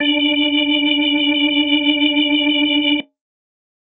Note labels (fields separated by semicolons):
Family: organ; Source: electronic; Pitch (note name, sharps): D4; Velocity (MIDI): 100